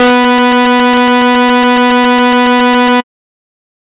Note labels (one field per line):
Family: bass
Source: synthesizer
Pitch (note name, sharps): B3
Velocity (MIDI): 127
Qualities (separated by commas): bright, distorted